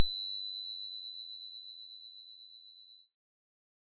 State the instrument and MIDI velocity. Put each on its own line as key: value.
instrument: electronic organ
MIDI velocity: 75